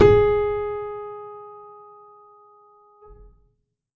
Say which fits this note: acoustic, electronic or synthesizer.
acoustic